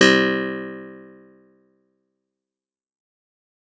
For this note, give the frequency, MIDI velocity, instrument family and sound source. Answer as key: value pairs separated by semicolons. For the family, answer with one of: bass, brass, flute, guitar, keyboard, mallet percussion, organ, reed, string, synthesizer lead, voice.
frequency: 65.41 Hz; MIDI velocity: 25; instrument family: guitar; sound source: acoustic